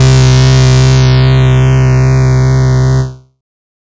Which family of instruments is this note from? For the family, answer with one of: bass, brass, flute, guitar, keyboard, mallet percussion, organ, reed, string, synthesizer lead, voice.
bass